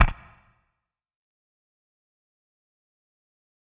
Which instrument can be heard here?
electronic guitar